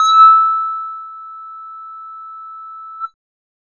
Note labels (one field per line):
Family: bass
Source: synthesizer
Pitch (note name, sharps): E6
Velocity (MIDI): 75